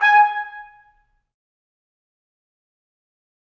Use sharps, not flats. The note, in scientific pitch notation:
G#5